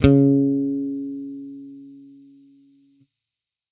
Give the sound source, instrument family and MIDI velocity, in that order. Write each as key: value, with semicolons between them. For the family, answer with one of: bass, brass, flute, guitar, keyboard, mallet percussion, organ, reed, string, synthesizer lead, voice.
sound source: electronic; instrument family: bass; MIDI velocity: 75